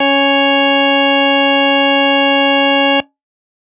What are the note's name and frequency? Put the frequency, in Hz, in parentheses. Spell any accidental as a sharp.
C#4 (277.2 Hz)